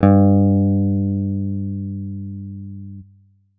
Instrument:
electronic guitar